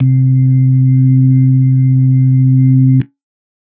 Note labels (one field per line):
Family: organ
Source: electronic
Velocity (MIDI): 100